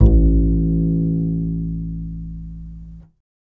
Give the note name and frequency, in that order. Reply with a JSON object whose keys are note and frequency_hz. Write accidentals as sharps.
{"note": "A1", "frequency_hz": 55}